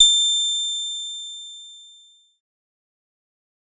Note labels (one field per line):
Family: bass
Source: synthesizer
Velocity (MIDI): 75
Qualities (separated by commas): distorted, fast decay